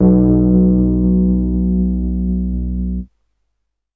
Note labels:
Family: keyboard; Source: electronic; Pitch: B1; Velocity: 75

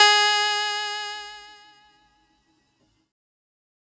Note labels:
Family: keyboard; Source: synthesizer; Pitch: G#4; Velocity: 127; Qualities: bright

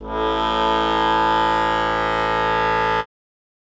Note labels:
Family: reed; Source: acoustic; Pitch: A1; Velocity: 100

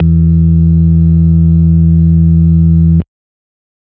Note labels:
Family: organ; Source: electronic; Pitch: E2; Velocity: 75; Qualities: dark

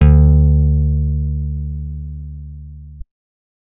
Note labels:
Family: guitar; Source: acoustic; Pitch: D2; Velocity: 50

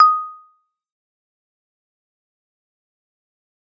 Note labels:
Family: mallet percussion; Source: acoustic; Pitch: D#6; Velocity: 100; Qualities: fast decay, percussive

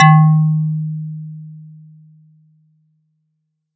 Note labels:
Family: mallet percussion; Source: acoustic; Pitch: D#3; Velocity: 100

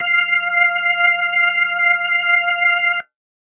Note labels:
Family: organ; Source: electronic; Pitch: F5; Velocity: 100

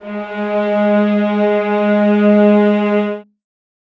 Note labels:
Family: string; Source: acoustic; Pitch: G#3; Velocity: 50; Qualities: reverb

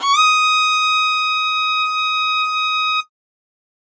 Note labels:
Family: string; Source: acoustic; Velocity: 127; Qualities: bright

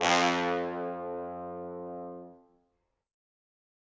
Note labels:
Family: brass; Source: acoustic; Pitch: F2; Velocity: 75; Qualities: bright, reverb

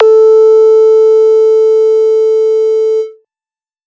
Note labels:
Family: bass; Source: synthesizer; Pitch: A4; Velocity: 75; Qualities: distorted

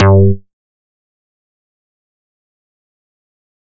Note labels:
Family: bass; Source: synthesizer; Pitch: G2; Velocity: 75; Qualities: fast decay, percussive

